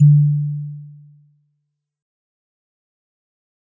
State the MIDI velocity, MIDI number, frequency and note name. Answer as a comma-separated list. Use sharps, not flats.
25, 50, 146.8 Hz, D3